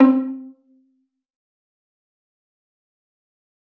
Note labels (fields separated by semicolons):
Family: string; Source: acoustic; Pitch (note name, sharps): C4; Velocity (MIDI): 100; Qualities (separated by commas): fast decay, percussive, reverb